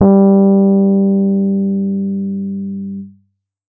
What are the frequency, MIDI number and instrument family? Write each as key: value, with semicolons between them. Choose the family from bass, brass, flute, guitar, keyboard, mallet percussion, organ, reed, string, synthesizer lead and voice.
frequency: 196 Hz; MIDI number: 55; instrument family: keyboard